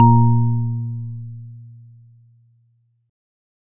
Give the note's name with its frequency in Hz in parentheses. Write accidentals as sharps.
A#2 (116.5 Hz)